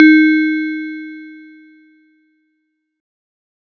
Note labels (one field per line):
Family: mallet percussion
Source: acoustic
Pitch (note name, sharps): D#4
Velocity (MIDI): 50